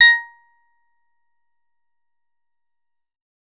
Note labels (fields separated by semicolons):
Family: bass; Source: synthesizer; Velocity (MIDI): 127; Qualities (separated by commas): distorted, percussive